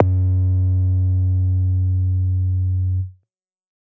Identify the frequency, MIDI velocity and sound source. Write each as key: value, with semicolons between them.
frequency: 92.5 Hz; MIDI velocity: 127; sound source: synthesizer